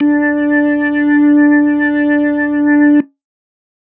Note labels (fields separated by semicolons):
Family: organ; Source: electronic; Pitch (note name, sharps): D4; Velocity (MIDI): 75